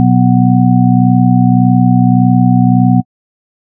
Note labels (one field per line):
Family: organ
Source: electronic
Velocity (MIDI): 127